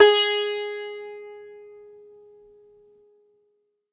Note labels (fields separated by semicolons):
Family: guitar; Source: acoustic; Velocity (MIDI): 100; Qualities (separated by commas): bright